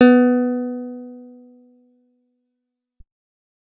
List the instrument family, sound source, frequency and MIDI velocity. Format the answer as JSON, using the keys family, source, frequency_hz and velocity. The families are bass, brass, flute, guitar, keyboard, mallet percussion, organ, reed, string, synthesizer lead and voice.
{"family": "guitar", "source": "acoustic", "frequency_hz": 246.9, "velocity": 127}